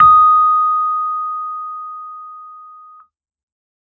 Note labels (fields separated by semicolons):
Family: keyboard; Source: electronic; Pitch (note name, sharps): D#6; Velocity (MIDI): 75